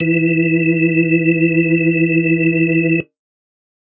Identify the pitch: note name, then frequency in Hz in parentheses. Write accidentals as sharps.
E3 (164.8 Hz)